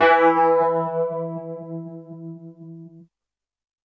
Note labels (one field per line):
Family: keyboard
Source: electronic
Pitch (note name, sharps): E3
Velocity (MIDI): 127